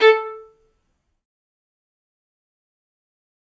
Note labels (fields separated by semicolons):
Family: string; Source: acoustic; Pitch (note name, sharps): A4; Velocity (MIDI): 100; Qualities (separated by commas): fast decay, percussive, reverb